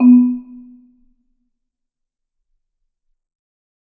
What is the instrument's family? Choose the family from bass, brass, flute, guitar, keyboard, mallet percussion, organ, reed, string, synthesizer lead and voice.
mallet percussion